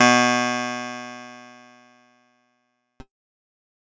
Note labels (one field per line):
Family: keyboard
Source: electronic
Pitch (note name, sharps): B2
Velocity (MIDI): 127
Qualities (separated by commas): bright